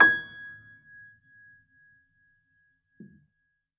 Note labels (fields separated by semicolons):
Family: keyboard; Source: acoustic; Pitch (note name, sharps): G#6; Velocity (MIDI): 25; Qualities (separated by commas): percussive